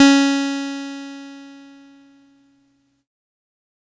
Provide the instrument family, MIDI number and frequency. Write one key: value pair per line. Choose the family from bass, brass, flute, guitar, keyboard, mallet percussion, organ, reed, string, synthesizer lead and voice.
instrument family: keyboard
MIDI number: 61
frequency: 277.2 Hz